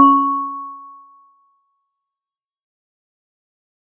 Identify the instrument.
acoustic mallet percussion instrument